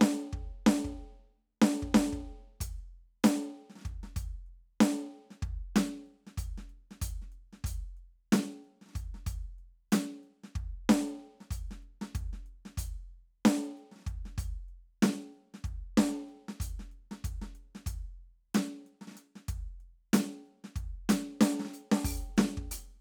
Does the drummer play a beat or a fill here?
beat